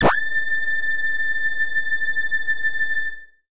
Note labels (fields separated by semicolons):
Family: bass; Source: synthesizer; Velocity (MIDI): 50; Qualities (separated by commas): distorted